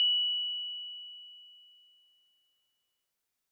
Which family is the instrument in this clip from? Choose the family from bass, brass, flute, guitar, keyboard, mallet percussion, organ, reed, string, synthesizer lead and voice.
mallet percussion